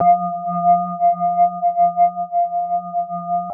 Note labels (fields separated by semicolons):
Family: mallet percussion; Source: synthesizer; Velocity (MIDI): 127; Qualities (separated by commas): long release, multiphonic